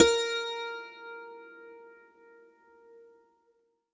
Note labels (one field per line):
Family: guitar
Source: acoustic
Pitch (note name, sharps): A#4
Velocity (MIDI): 127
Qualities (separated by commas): bright, reverb